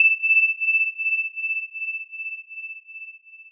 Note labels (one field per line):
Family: mallet percussion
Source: electronic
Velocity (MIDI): 127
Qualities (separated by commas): bright, long release